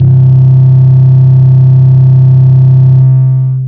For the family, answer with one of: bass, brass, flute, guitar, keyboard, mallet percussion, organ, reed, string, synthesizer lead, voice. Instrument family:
guitar